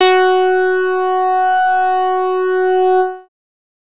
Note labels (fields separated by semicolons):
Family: bass; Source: synthesizer; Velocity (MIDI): 127; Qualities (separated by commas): distorted